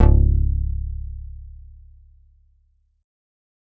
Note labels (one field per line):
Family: bass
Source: synthesizer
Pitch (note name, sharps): C#1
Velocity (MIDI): 100